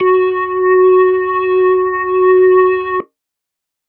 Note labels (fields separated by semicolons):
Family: organ; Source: electronic; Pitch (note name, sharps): F#4; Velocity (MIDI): 75; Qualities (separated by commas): distorted